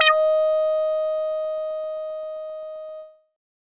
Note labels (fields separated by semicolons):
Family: bass; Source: synthesizer; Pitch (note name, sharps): D#5; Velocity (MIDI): 100; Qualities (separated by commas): distorted